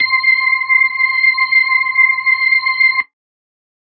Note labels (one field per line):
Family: organ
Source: electronic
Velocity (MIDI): 75